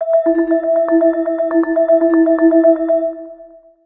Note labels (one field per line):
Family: mallet percussion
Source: synthesizer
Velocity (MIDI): 100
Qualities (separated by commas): dark, long release, multiphonic, percussive, tempo-synced